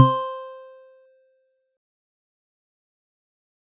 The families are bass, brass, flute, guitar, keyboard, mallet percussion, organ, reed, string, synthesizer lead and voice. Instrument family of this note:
mallet percussion